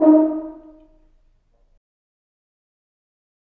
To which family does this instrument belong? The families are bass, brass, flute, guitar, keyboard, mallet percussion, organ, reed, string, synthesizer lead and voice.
brass